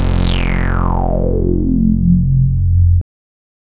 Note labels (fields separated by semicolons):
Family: bass; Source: synthesizer; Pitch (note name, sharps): F1; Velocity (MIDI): 127; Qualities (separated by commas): bright, distorted